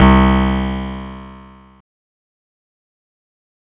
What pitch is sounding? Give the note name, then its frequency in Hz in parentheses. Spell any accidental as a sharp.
C2 (65.41 Hz)